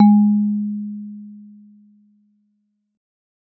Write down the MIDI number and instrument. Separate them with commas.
56, acoustic mallet percussion instrument